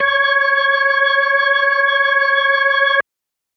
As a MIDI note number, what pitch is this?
73